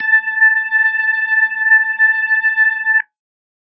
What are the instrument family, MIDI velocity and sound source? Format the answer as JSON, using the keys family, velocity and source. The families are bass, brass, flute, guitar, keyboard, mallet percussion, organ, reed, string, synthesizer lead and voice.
{"family": "organ", "velocity": 50, "source": "electronic"}